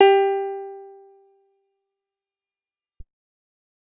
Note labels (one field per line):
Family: guitar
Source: acoustic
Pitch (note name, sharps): G4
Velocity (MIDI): 100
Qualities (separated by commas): fast decay